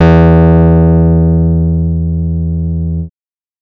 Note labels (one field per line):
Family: bass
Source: synthesizer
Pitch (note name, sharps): E2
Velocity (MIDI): 50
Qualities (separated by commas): distorted